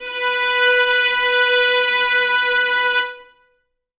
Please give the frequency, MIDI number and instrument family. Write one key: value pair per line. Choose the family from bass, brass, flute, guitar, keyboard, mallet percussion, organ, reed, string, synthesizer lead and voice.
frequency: 493.9 Hz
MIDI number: 71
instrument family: string